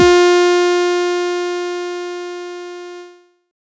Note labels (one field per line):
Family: bass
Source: synthesizer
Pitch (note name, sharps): F4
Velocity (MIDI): 25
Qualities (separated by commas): bright, distorted